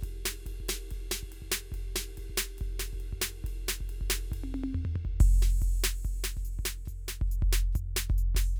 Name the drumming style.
punk